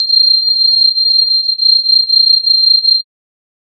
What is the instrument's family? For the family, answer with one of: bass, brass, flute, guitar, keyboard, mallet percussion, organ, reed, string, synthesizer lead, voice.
mallet percussion